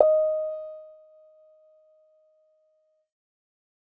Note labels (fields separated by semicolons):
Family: keyboard; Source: electronic; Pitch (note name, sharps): D#5; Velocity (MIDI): 25; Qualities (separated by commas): dark